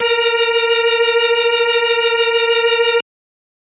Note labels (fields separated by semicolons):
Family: organ; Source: electronic; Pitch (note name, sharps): A#4; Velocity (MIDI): 100